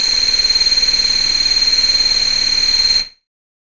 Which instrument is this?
synthesizer bass